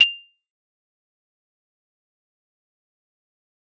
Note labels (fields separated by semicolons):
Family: mallet percussion; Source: acoustic; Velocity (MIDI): 100; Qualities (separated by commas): bright, fast decay, percussive